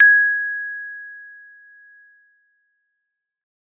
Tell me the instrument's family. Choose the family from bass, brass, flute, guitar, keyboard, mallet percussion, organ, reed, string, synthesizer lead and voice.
mallet percussion